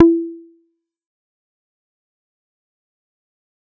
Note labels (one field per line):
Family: bass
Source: synthesizer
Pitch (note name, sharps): E4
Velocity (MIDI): 127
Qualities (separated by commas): distorted, fast decay, percussive